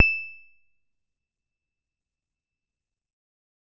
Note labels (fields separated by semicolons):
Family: keyboard; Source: electronic; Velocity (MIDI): 25; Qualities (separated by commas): fast decay, percussive, reverb